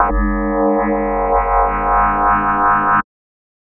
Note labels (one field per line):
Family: mallet percussion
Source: synthesizer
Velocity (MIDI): 127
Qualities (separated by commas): multiphonic, non-linear envelope